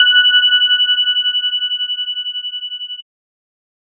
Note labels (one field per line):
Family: bass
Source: synthesizer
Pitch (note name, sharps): F#6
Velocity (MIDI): 100